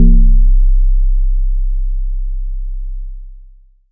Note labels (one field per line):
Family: mallet percussion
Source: electronic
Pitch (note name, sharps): C1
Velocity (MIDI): 50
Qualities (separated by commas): long release, multiphonic